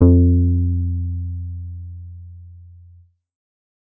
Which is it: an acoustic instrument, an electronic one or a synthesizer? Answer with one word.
synthesizer